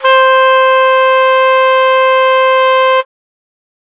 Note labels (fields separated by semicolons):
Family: reed; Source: acoustic; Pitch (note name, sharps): C5; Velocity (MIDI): 25